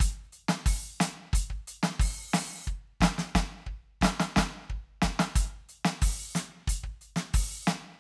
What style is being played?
Afrobeat